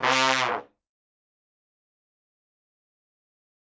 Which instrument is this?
acoustic brass instrument